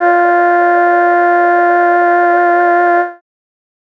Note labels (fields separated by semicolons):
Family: voice; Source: synthesizer; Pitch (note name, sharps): F4; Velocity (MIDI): 100